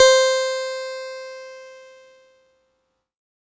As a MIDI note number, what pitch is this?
72